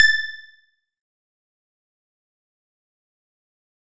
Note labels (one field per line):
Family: bass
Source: synthesizer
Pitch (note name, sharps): A6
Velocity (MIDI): 127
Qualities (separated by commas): fast decay, percussive